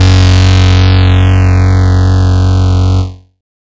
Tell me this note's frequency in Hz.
46.25 Hz